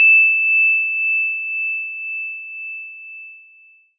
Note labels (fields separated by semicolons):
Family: mallet percussion; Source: acoustic; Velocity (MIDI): 100; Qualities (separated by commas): bright, long release